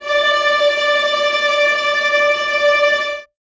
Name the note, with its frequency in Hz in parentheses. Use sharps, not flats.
D5 (587.3 Hz)